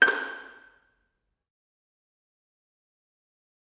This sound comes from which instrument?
acoustic string instrument